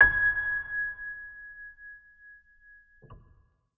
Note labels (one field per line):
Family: organ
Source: electronic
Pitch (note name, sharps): G#6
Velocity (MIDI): 25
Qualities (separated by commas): reverb